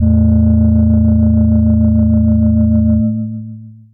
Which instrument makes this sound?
electronic mallet percussion instrument